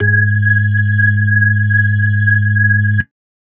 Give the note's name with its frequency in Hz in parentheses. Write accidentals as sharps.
G#2 (103.8 Hz)